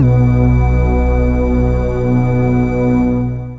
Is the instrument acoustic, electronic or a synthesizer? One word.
synthesizer